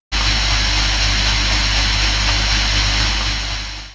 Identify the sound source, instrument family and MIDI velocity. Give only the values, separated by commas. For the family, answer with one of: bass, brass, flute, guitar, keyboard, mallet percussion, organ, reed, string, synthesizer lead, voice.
electronic, keyboard, 25